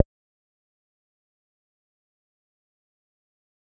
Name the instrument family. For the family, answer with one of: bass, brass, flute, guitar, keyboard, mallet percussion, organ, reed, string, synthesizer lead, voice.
bass